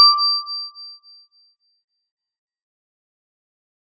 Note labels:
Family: mallet percussion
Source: acoustic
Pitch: D6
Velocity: 100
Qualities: fast decay

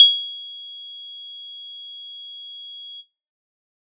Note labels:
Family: bass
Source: synthesizer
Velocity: 100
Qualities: bright

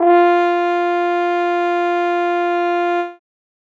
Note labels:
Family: brass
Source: acoustic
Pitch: F4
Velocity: 100

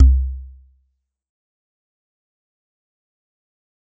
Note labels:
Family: mallet percussion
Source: acoustic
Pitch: C2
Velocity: 75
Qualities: dark, fast decay, percussive

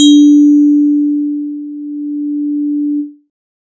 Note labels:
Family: synthesizer lead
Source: synthesizer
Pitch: D4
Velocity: 127

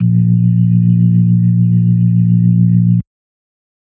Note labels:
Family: organ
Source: electronic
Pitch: A#1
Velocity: 25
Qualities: dark

